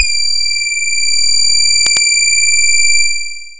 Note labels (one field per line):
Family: voice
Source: synthesizer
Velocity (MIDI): 100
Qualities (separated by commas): bright, long release